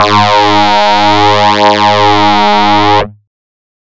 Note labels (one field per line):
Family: bass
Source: synthesizer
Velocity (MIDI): 127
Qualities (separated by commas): bright, distorted